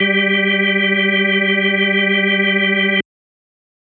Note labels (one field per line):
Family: organ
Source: electronic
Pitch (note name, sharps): G3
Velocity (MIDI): 100